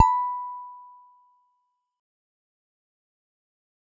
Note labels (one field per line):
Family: guitar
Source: electronic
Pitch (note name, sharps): B5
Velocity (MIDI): 50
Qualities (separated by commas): fast decay, reverb